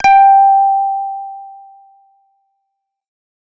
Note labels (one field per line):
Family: bass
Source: synthesizer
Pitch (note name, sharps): G5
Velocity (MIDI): 100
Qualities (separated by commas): distorted